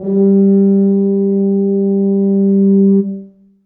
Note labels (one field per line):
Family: brass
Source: acoustic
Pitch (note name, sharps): G3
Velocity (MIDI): 75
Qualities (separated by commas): dark, reverb